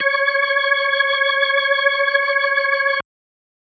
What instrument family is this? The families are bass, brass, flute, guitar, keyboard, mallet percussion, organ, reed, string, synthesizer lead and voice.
organ